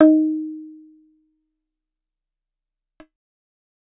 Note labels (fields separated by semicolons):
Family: guitar; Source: acoustic; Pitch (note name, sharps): D#4; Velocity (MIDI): 50; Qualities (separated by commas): fast decay